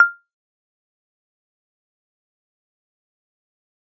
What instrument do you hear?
acoustic mallet percussion instrument